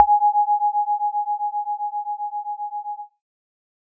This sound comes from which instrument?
synthesizer lead